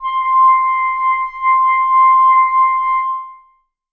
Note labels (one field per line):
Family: reed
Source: acoustic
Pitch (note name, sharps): C6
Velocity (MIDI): 100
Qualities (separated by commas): reverb